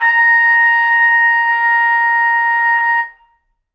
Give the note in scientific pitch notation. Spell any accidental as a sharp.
A#5